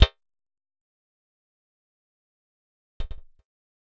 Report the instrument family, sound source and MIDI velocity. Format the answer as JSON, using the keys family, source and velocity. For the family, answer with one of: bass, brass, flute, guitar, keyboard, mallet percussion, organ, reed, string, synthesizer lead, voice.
{"family": "bass", "source": "synthesizer", "velocity": 25}